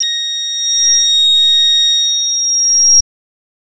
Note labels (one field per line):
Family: voice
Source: synthesizer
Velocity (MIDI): 127